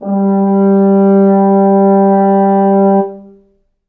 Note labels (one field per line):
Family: brass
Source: acoustic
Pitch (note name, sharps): G3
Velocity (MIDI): 75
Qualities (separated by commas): dark, reverb